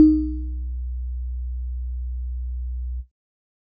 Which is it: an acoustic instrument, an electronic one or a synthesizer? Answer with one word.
electronic